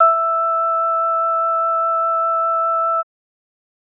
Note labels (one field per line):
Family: organ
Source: electronic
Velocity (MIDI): 127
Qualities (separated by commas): multiphonic